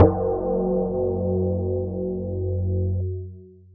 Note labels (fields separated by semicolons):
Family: mallet percussion; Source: electronic; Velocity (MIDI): 75; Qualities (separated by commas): long release